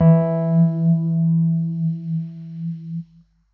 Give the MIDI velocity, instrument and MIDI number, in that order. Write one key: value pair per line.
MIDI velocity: 75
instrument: electronic keyboard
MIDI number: 52